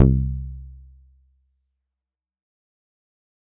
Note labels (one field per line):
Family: bass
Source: synthesizer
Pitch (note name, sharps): C2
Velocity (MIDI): 127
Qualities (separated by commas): dark, distorted, fast decay